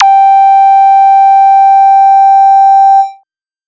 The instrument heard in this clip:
synthesizer bass